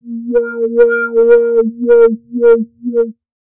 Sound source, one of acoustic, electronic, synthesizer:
synthesizer